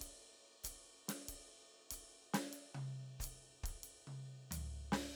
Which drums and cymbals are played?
crash, ride, hi-hat pedal, snare, high tom, floor tom and kick